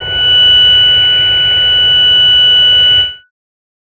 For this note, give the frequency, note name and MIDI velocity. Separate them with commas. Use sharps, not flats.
1480 Hz, F#6, 25